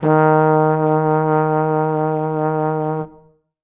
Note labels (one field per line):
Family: brass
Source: acoustic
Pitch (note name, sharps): D#3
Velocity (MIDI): 25